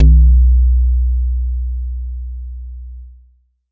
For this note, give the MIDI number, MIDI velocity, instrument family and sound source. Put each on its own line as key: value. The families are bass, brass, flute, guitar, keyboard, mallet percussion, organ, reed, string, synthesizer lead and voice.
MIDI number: 35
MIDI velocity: 100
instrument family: bass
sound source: synthesizer